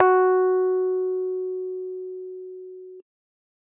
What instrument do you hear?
electronic keyboard